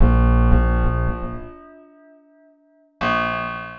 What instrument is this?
acoustic guitar